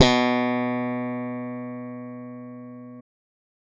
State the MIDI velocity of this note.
100